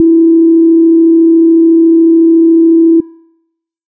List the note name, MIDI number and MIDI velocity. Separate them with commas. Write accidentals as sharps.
E4, 64, 100